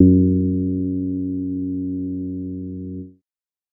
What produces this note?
synthesizer bass